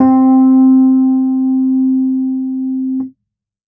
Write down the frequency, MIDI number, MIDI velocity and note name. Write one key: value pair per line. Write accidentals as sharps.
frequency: 261.6 Hz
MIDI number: 60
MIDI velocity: 100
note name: C4